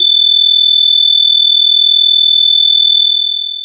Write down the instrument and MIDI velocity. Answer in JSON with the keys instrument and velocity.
{"instrument": "synthesizer bass", "velocity": 75}